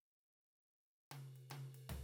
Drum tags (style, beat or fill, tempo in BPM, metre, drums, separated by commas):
Afro-Cuban rumba, fill, 110 BPM, 4/4, ride, high tom, floor tom